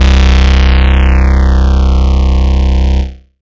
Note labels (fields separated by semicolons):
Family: bass; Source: synthesizer; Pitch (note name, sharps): C1; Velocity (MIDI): 127; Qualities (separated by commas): bright, distorted, non-linear envelope